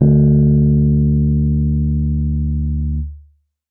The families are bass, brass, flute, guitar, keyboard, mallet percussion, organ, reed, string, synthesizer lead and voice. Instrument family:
keyboard